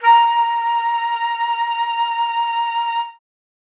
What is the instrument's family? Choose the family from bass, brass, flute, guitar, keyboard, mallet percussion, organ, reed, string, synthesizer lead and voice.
flute